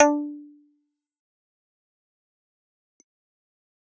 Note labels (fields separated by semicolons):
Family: keyboard; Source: electronic; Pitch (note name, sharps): D4; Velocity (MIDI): 127; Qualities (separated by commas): fast decay, percussive